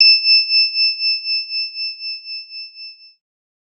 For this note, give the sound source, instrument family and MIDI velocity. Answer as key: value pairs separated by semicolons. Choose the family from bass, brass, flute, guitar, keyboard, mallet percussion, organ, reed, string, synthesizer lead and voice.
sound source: electronic; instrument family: keyboard; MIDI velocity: 25